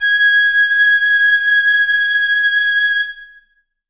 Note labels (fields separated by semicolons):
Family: flute; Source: acoustic; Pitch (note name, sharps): G#6; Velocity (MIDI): 127; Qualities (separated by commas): reverb